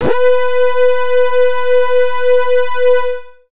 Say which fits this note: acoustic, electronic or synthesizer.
synthesizer